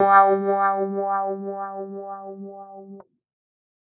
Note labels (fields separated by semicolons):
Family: keyboard; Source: electronic; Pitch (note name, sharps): G3; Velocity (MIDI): 50